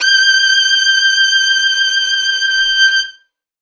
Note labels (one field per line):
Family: string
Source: acoustic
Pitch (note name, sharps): G6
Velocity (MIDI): 127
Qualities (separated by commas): reverb